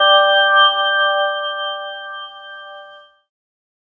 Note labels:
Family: keyboard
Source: synthesizer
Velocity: 75

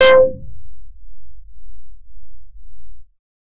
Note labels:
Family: bass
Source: synthesizer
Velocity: 127

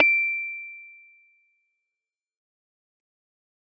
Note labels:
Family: keyboard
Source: electronic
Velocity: 127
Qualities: fast decay

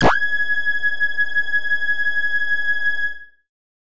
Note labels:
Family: bass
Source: synthesizer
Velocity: 50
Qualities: distorted

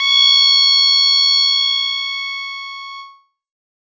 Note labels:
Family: keyboard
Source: electronic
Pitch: C#6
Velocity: 75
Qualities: distorted, multiphonic

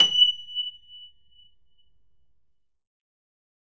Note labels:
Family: keyboard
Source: electronic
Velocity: 127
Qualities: bright, reverb

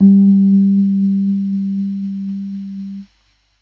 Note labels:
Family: keyboard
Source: electronic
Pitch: G3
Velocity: 25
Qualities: dark

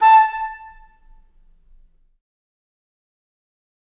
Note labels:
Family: flute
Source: acoustic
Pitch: A5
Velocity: 75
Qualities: fast decay, reverb

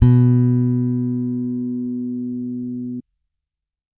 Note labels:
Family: bass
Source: electronic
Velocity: 50

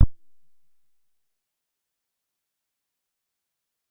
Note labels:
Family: bass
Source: synthesizer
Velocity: 25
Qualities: fast decay, percussive

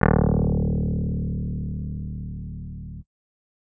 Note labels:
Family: keyboard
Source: electronic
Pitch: D1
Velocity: 75

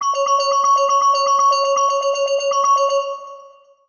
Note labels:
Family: mallet percussion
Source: synthesizer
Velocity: 75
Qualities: long release, multiphonic, tempo-synced

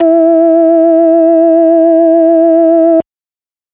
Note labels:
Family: organ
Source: electronic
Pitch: E4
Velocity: 75

